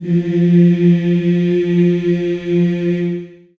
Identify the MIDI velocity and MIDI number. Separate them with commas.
50, 53